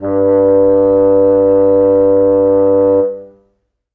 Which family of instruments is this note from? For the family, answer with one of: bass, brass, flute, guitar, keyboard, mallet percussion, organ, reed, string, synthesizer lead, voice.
reed